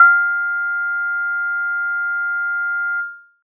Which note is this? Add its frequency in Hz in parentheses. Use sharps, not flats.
F6 (1397 Hz)